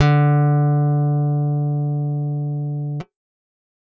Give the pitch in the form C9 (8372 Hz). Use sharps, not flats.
D3 (146.8 Hz)